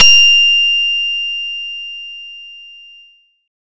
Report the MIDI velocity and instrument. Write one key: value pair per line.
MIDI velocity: 127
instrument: acoustic guitar